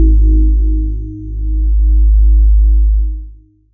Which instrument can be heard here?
synthesizer voice